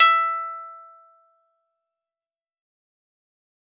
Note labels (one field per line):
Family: guitar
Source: acoustic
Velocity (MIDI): 100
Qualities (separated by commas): fast decay, reverb